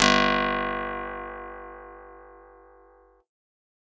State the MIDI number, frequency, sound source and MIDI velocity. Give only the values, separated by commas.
31, 49 Hz, acoustic, 100